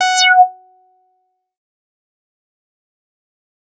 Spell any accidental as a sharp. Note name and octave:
F#5